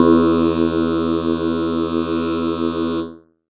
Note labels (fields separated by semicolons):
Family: keyboard; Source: electronic; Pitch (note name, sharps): E2; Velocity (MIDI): 127; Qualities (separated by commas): bright, distorted, multiphonic